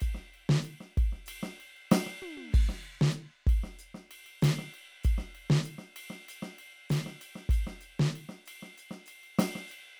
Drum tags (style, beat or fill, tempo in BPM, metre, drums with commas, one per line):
jazz fusion
beat
96 BPM
4/4
crash, ride, hi-hat pedal, snare, floor tom, kick